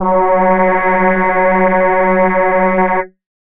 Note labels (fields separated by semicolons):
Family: voice; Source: synthesizer; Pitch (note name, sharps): F#3; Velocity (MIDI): 75; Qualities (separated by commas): multiphonic